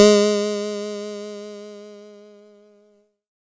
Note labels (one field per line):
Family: keyboard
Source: electronic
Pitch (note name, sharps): G#3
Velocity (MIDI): 75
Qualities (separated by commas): bright